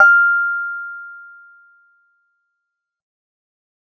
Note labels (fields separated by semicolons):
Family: keyboard; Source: electronic; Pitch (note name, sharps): F6; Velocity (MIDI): 75